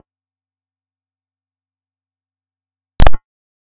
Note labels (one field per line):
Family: bass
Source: synthesizer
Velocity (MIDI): 50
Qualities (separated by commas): percussive, reverb